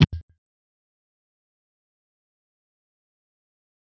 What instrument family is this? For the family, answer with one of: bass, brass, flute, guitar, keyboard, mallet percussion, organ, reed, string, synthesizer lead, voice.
guitar